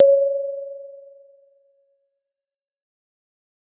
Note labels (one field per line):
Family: mallet percussion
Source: acoustic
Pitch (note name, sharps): C#5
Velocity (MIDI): 100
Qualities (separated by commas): dark, fast decay